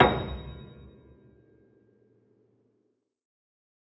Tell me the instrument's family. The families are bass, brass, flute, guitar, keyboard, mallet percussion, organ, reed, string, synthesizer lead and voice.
keyboard